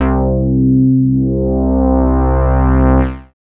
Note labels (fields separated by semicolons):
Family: bass; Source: synthesizer; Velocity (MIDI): 75; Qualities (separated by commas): distorted, multiphonic